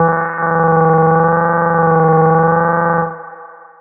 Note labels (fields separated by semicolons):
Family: bass; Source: synthesizer; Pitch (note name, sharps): E3; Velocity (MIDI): 50; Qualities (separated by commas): long release, reverb